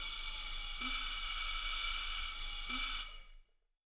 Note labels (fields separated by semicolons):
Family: flute; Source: acoustic; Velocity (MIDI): 25; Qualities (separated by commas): bright, reverb